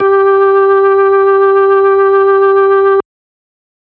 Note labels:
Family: organ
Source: electronic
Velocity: 50

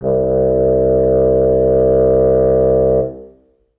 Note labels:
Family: reed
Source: acoustic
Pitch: C2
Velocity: 25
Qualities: reverb

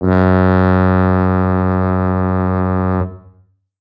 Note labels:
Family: brass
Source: acoustic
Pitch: F#2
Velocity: 127

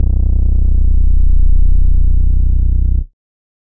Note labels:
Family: bass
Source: synthesizer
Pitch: B0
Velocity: 100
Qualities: distorted

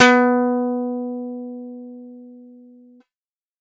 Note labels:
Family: guitar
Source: synthesizer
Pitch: B3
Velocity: 25

